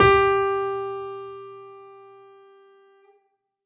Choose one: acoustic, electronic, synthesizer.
acoustic